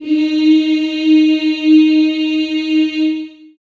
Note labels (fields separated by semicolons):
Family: voice; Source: acoustic; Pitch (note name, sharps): D#4; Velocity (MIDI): 127; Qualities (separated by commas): long release, reverb